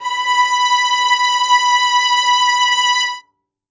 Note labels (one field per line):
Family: string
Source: acoustic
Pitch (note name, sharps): B5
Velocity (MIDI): 100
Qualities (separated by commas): reverb